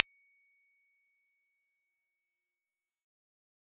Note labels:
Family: bass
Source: synthesizer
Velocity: 25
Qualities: fast decay, percussive

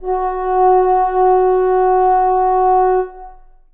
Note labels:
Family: reed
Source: acoustic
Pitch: F#4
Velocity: 100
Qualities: long release, reverb

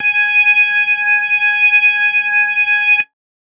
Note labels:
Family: organ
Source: electronic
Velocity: 75

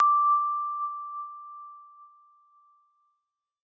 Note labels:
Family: keyboard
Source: electronic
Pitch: D6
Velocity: 50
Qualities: bright

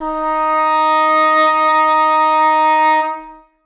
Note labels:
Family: reed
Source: acoustic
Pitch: D#4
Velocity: 100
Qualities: reverb

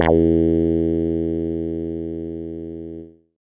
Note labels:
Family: bass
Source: synthesizer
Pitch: E2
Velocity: 127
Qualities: distorted

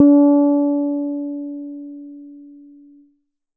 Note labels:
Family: bass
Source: synthesizer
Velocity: 100

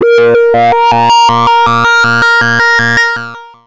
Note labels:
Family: bass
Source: synthesizer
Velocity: 100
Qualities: distorted, long release, multiphonic, tempo-synced

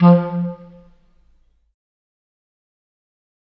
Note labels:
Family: reed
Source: acoustic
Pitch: F3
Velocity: 25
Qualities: fast decay, reverb

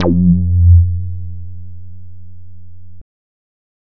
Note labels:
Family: bass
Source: synthesizer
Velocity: 25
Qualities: distorted

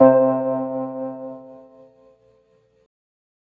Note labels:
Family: organ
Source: electronic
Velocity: 127

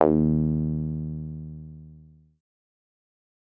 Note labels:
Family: synthesizer lead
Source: synthesizer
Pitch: D#2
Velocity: 25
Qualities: distorted, fast decay

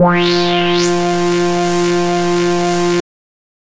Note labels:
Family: bass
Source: synthesizer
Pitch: F3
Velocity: 127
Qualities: distorted

